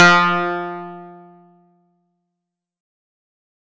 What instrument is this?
acoustic guitar